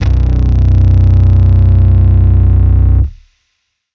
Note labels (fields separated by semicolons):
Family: bass; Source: electronic; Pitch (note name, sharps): B0; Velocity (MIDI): 75; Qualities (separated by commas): bright, distorted